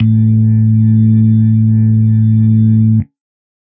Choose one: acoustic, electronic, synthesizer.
electronic